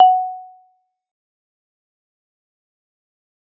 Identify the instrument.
acoustic mallet percussion instrument